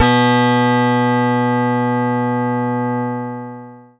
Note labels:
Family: keyboard; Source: electronic; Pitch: B2; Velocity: 127; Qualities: bright, long release

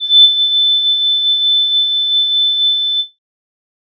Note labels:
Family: flute; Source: synthesizer; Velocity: 100; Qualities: bright, distorted

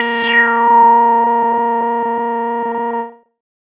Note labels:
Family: bass; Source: synthesizer; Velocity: 75; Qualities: distorted, non-linear envelope

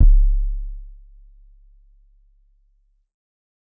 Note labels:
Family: keyboard; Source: electronic; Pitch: C#1; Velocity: 25; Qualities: dark

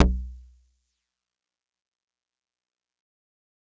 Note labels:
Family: mallet percussion; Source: acoustic; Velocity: 25; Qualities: fast decay, multiphonic, percussive

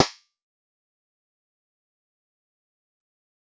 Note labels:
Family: guitar; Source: synthesizer; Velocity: 100; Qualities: fast decay, percussive

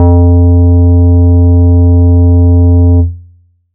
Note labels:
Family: bass; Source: synthesizer; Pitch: F2; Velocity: 50

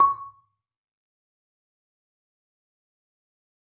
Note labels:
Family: mallet percussion; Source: acoustic; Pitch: C#6; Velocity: 75; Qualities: fast decay, percussive, reverb

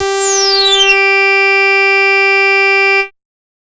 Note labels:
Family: bass; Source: synthesizer; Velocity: 127; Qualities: bright, distorted, multiphonic

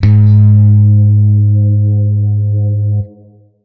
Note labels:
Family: guitar; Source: electronic; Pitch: G#2; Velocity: 100; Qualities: bright, distorted, long release

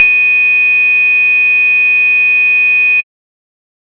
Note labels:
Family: bass; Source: synthesizer; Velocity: 50; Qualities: bright, distorted, tempo-synced

